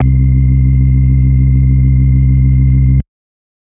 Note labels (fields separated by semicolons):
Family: organ; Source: electronic; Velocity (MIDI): 25; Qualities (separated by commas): dark